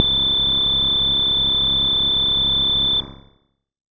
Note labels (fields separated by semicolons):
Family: bass; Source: synthesizer; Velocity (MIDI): 127